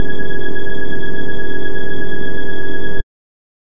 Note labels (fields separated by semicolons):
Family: bass; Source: synthesizer; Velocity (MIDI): 127